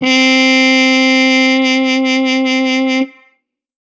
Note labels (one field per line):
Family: brass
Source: acoustic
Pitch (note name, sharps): C4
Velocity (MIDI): 127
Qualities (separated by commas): bright